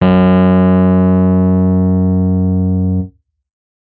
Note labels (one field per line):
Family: keyboard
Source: electronic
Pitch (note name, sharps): F#2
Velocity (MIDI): 127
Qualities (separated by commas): distorted